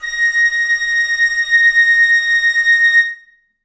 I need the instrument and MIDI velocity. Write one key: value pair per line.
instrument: acoustic reed instrument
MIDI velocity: 25